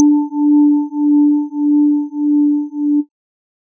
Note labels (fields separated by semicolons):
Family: organ; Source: electronic; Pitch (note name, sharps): D4; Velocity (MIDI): 25; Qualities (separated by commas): dark